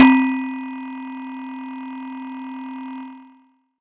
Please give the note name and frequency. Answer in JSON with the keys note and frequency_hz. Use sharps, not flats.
{"note": "C4", "frequency_hz": 261.6}